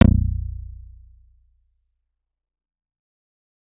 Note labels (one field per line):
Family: bass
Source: synthesizer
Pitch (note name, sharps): A#0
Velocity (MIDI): 127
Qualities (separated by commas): distorted, fast decay